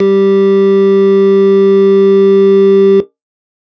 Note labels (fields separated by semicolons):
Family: organ; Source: electronic; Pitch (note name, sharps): G3; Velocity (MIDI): 127; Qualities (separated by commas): distorted